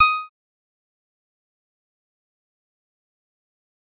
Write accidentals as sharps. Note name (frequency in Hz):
D#6 (1245 Hz)